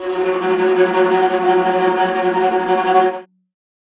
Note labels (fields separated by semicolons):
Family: string; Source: acoustic; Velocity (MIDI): 25; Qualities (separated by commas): non-linear envelope, reverb